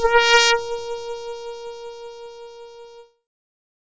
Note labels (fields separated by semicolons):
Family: keyboard; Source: synthesizer; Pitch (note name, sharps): A#4; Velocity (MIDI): 100; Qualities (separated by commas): bright, distorted